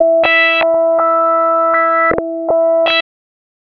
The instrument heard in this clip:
synthesizer bass